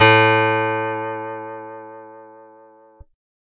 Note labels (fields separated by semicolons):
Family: guitar; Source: acoustic; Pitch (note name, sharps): A2; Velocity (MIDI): 100